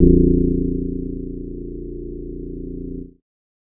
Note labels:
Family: bass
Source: synthesizer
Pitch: A#0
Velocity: 127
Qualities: dark

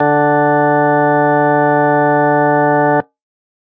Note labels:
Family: organ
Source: electronic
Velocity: 75

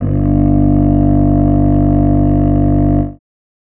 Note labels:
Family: reed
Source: acoustic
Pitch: G1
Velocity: 50

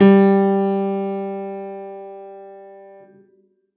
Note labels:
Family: keyboard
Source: acoustic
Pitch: G3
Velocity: 127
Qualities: reverb

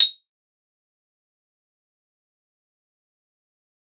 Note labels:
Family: guitar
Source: acoustic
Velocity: 50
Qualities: bright, fast decay, percussive

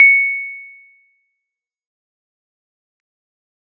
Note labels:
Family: keyboard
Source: electronic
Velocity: 100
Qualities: fast decay, percussive

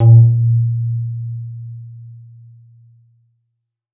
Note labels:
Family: guitar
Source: electronic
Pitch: A#2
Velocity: 75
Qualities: dark, reverb

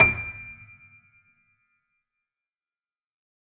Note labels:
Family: keyboard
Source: acoustic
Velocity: 100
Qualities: fast decay, percussive

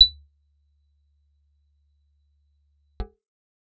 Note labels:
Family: guitar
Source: acoustic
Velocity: 127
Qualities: bright, percussive

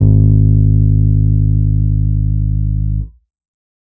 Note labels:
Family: keyboard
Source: electronic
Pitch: G#1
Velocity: 75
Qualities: dark, distorted

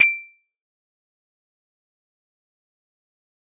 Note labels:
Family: mallet percussion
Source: acoustic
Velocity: 100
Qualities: fast decay, percussive

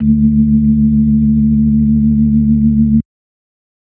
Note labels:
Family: organ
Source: electronic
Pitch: D2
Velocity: 100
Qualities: dark

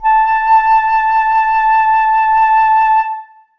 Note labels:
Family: flute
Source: acoustic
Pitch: A5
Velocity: 25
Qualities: reverb

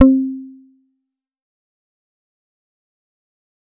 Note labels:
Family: bass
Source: synthesizer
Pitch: C4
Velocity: 25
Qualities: dark, distorted, fast decay, percussive

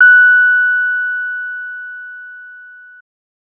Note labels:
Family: bass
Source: synthesizer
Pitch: F#6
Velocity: 25

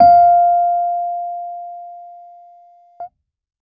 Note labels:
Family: keyboard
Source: electronic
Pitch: F5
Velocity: 50

